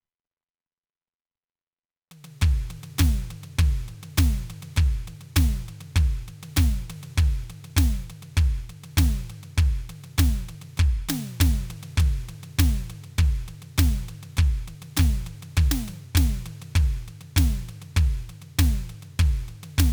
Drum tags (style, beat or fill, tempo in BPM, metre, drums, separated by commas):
rock, beat, 100 BPM, 4/4, snare, mid tom, kick